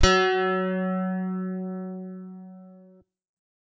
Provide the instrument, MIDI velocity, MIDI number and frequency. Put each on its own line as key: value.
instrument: electronic guitar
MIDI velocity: 100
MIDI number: 54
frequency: 185 Hz